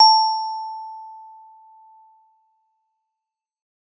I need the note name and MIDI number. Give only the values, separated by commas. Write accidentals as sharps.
A5, 81